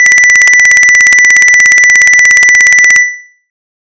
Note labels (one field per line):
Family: bass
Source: synthesizer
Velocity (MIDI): 127